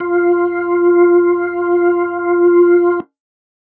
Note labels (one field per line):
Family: organ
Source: electronic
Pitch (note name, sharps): F4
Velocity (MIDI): 50